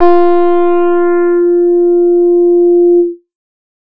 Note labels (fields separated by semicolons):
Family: bass; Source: synthesizer; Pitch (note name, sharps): F4; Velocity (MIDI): 25; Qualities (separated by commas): distorted